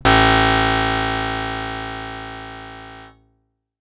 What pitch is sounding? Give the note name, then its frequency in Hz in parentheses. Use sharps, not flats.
A1 (55 Hz)